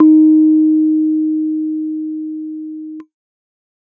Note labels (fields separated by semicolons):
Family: keyboard; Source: electronic; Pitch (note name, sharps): D#4; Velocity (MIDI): 25